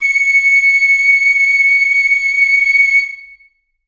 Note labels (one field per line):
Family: flute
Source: acoustic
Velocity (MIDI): 127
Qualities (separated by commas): reverb